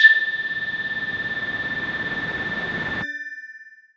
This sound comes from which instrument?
synthesizer voice